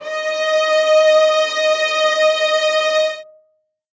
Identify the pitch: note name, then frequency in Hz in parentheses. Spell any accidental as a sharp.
D#5 (622.3 Hz)